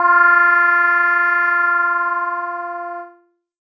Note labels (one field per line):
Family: keyboard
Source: electronic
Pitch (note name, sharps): F4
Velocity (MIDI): 50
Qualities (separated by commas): distorted, multiphonic